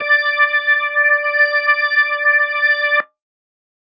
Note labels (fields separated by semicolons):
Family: organ; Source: electronic; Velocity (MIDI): 25